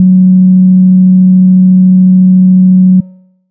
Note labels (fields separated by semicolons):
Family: bass; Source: synthesizer; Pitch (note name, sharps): F#3; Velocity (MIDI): 127; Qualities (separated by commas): dark